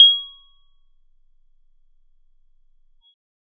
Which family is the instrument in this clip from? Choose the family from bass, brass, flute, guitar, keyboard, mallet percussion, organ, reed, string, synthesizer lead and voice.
bass